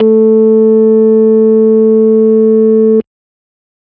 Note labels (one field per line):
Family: organ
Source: electronic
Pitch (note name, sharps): A3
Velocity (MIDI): 100